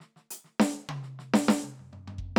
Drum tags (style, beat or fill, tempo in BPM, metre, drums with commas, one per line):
hip-hop
fill
100 BPM
4/4
closed hi-hat, snare, high tom, mid tom, floor tom, kick